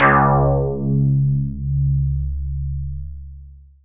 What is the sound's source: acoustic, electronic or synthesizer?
synthesizer